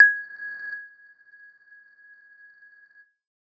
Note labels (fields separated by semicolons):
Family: mallet percussion; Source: electronic; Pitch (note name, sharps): G#6; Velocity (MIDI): 75; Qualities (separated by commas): non-linear envelope